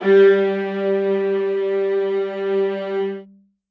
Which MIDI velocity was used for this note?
127